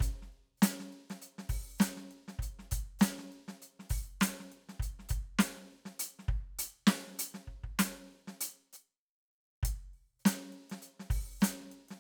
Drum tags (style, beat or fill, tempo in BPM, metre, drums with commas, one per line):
funk
beat
100 BPM
4/4
closed hi-hat, open hi-hat, hi-hat pedal, snare, kick